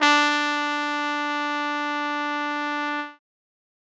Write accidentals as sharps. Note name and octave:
D4